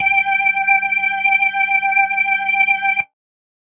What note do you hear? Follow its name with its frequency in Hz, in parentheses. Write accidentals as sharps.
G5 (784 Hz)